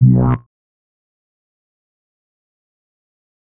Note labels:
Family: bass; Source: synthesizer; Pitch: B1; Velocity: 100; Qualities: distorted, fast decay, percussive

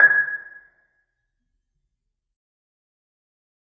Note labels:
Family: mallet percussion; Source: acoustic; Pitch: G#6; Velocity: 25; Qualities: dark, fast decay, percussive, reverb

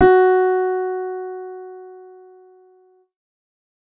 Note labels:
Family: keyboard; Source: synthesizer; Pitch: F#4; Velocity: 75

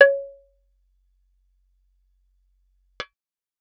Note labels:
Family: bass; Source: synthesizer; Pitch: C#5; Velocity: 127; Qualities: percussive

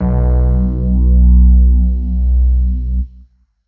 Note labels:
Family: keyboard; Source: electronic; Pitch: B1; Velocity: 75; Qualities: distorted

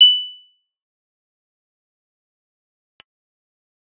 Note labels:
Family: bass; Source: synthesizer; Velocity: 127; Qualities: bright, fast decay, percussive

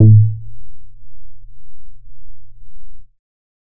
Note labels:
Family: bass; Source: synthesizer; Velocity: 25; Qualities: dark, distorted

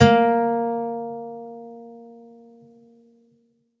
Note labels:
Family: string; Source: acoustic; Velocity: 50; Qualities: reverb

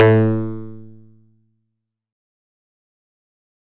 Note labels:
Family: guitar; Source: acoustic; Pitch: A2; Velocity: 75; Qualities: distorted, fast decay

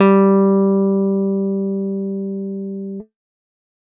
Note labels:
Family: guitar; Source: electronic; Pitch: G3; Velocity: 75

